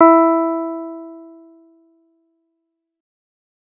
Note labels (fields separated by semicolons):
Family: bass; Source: synthesizer; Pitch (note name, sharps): E4; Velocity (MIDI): 127